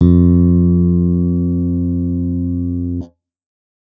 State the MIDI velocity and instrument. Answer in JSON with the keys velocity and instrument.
{"velocity": 50, "instrument": "electronic bass"}